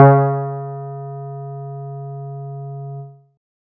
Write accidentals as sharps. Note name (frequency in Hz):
C#3 (138.6 Hz)